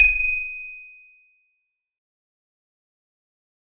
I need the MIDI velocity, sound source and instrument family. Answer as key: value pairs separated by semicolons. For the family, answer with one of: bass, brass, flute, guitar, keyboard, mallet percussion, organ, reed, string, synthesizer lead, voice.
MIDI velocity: 100; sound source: acoustic; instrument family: guitar